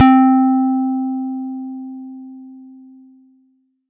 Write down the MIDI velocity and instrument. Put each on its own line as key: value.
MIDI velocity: 50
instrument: electronic guitar